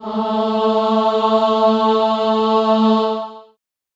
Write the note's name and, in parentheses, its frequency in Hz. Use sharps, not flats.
A3 (220 Hz)